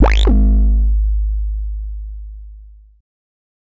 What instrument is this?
synthesizer bass